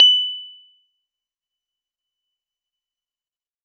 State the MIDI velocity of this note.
50